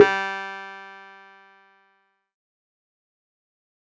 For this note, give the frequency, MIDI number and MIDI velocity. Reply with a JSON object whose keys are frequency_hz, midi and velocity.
{"frequency_hz": 196, "midi": 55, "velocity": 100}